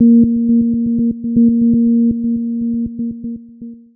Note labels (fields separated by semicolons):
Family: synthesizer lead; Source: synthesizer; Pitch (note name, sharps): A#3; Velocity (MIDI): 127; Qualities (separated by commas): dark, long release, tempo-synced